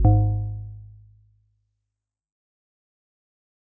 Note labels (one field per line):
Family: mallet percussion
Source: acoustic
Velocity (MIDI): 75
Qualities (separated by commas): dark, fast decay, multiphonic